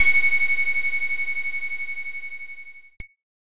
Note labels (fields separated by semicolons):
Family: keyboard; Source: electronic; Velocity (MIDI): 127; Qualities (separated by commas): bright, distorted